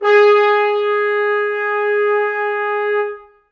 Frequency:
415.3 Hz